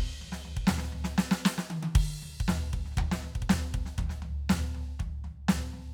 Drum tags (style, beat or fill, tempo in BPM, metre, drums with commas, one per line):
rock
beat
120 BPM
4/4
crash, hi-hat pedal, snare, high tom, floor tom, kick